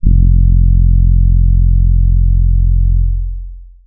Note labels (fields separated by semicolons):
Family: keyboard; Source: electronic; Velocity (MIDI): 127; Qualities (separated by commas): dark, long release